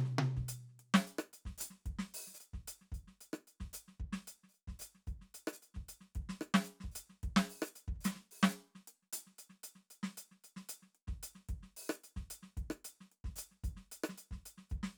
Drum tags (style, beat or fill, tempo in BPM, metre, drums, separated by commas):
songo, beat, 112 BPM, 4/4, closed hi-hat, open hi-hat, hi-hat pedal, snare, cross-stick, high tom, kick